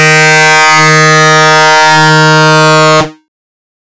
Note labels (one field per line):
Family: bass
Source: synthesizer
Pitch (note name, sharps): D#3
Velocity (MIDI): 127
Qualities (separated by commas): bright, distorted